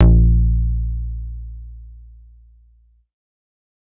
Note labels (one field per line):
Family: bass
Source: synthesizer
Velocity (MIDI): 25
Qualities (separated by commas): distorted